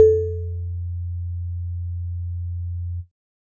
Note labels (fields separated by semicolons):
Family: keyboard; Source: electronic; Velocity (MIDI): 127